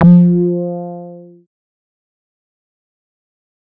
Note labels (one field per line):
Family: bass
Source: synthesizer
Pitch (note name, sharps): F3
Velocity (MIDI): 127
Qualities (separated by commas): distorted, fast decay